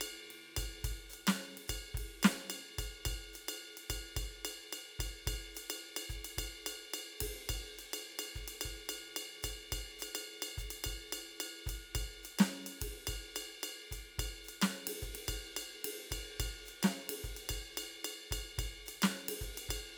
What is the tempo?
108 BPM